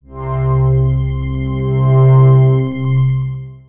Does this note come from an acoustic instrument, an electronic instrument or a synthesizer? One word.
synthesizer